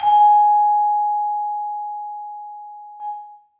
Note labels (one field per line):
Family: mallet percussion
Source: acoustic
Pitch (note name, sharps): G#5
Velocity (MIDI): 127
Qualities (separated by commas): reverb